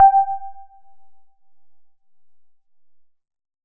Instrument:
synthesizer lead